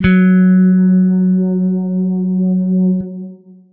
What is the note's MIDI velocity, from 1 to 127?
50